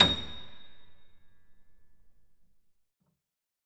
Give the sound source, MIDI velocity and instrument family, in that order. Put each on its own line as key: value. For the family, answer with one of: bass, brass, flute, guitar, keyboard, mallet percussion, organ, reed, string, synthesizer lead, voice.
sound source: acoustic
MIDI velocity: 100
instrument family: keyboard